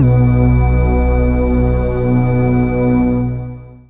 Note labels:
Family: synthesizer lead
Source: synthesizer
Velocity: 100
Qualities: long release

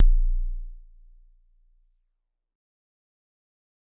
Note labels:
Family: mallet percussion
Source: acoustic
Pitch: A#0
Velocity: 100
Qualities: dark, fast decay

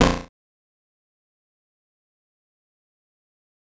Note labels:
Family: bass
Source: synthesizer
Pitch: A#0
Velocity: 127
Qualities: bright, distorted, fast decay, percussive

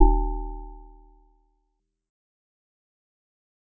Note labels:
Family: mallet percussion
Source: synthesizer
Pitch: D#1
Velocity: 25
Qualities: fast decay, multiphonic

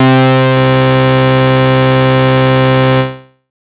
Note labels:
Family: bass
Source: synthesizer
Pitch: C3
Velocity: 50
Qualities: bright, distorted

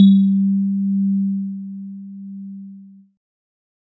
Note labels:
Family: keyboard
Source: electronic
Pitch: G3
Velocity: 50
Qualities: multiphonic

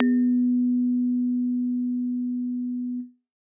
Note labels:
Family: keyboard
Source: acoustic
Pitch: B3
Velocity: 100

